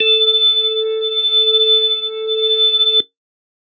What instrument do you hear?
electronic organ